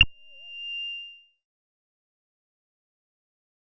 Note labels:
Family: bass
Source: synthesizer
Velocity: 50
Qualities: fast decay

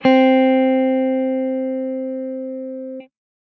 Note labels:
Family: guitar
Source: electronic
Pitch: C4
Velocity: 50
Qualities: distorted

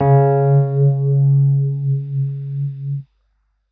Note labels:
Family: keyboard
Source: electronic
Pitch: C#3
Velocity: 75

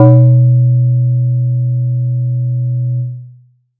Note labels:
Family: mallet percussion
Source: acoustic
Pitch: B2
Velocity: 127

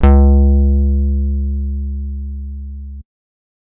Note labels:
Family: guitar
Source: electronic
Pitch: C#2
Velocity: 25

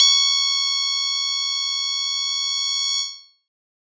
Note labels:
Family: keyboard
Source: electronic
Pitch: C#6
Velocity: 127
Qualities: bright, distorted, multiphonic

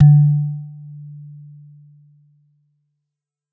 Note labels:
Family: mallet percussion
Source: acoustic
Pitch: D3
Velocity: 75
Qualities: dark, non-linear envelope

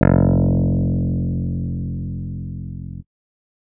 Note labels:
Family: keyboard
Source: electronic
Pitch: F1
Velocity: 75

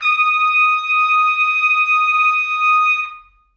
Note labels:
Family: brass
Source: acoustic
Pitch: D#6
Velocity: 50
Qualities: reverb

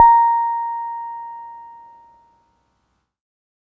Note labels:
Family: keyboard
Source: electronic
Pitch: A#5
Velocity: 75

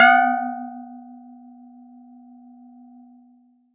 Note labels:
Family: mallet percussion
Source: acoustic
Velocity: 127

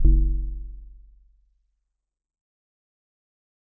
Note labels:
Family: mallet percussion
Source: acoustic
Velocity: 100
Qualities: dark, fast decay, multiphonic

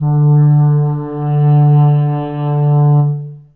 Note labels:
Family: reed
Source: acoustic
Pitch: D3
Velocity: 25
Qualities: dark, long release, reverb

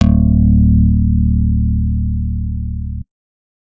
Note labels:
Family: guitar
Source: acoustic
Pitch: D1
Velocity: 127

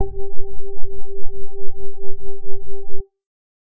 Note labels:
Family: keyboard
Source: electronic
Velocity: 25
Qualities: dark

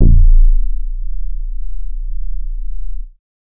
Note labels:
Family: bass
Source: synthesizer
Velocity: 50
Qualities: dark, distorted

